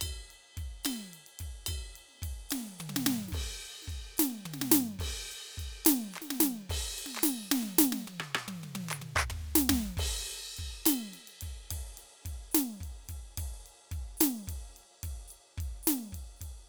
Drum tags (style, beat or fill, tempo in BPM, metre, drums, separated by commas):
blues shuffle, beat, 72 BPM, 4/4, crash, ride, ride bell, hi-hat pedal, percussion, snare, cross-stick, high tom, mid tom, floor tom, kick